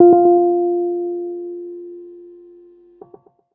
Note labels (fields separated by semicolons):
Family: keyboard; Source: electronic; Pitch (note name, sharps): F4; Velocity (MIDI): 25; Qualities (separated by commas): tempo-synced